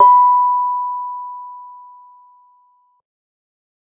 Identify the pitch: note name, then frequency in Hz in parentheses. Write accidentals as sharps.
B5 (987.8 Hz)